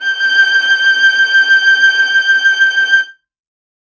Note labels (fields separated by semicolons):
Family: string; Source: acoustic; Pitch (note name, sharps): G6; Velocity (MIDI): 75; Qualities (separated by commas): reverb